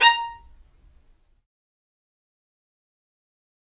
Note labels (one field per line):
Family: string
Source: acoustic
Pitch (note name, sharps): A#5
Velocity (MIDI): 50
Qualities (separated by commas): fast decay, percussive, reverb